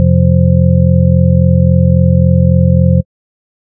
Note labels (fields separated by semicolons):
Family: organ; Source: electronic; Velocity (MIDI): 127; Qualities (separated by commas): dark